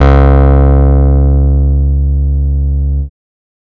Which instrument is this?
synthesizer bass